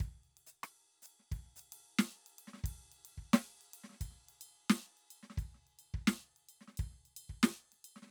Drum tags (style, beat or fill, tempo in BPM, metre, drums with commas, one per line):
prog rock
beat
110 BPM
5/4
ride, ride bell, hi-hat pedal, snare, cross-stick, kick